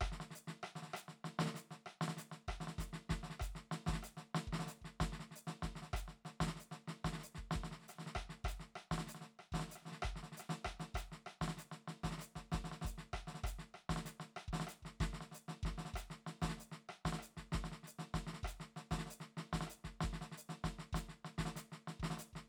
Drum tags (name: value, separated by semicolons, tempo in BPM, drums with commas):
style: maracatu; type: beat; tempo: 96 BPM; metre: 4/4; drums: hi-hat pedal, snare, cross-stick, kick